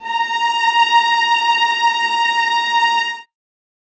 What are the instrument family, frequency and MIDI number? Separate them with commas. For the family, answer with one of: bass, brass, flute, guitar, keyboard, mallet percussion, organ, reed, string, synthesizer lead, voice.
string, 932.3 Hz, 82